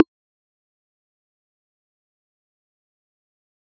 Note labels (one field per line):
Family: mallet percussion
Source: acoustic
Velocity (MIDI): 50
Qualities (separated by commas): fast decay, percussive